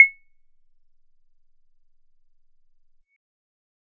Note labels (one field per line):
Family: bass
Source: synthesizer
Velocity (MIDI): 25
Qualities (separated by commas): percussive